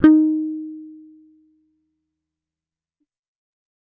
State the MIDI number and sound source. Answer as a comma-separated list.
63, electronic